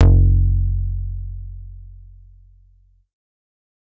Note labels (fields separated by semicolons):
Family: bass; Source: synthesizer; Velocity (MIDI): 25; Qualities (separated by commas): distorted